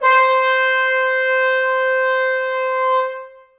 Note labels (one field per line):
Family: brass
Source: acoustic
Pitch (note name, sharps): C5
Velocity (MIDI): 25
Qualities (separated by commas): reverb